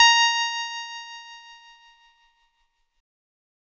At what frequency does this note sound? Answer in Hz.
932.3 Hz